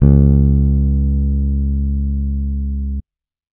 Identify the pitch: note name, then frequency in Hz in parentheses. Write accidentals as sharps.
C#2 (69.3 Hz)